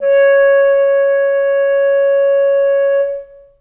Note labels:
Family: reed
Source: acoustic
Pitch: C#5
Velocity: 25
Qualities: long release, reverb

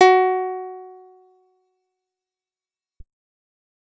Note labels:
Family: guitar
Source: acoustic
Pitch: F#4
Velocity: 127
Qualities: fast decay

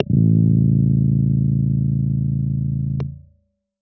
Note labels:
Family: keyboard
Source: electronic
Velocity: 100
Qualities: dark

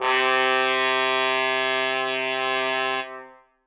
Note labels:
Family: brass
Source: acoustic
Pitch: C3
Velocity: 127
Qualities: bright, reverb

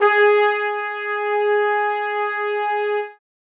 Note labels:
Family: brass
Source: acoustic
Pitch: G#4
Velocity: 100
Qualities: bright, reverb

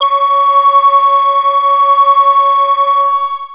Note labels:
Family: bass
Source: synthesizer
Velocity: 75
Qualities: distorted, long release, multiphonic

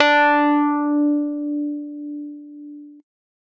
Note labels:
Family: keyboard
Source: electronic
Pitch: D4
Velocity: 100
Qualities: distorted

